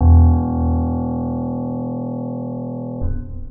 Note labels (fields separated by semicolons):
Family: organ; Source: electronic; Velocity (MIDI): 25; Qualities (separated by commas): long release, reverb